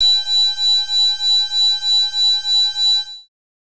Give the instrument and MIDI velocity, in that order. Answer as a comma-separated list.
synthesizer bass, 25